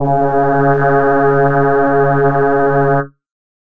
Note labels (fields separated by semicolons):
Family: voice; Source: synthesizer; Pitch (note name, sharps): C#3; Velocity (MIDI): 75; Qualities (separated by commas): multiphonic